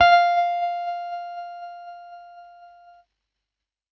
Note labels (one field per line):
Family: keyboard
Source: electronic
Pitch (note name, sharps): F5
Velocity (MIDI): 100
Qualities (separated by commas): distorted, tempo-synced